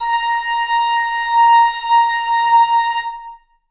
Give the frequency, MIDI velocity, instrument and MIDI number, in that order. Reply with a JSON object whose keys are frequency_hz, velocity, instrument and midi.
{"frequency_hz": 932.3, "velocity": 75, "instrument": "acoustic reed instrument", "midi": 82}